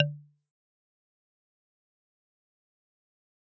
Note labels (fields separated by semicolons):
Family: mallet percussion; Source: acoustic; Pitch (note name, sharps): D3; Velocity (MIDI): 25; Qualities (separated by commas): fast decay, percussive